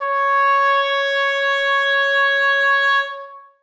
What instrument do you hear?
acoustic reed instrument